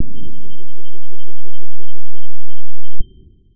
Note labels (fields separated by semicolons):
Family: guitar; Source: electronic; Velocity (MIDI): 50; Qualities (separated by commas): dark, distorted